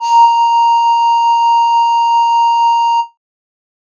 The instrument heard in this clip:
synthesizer flute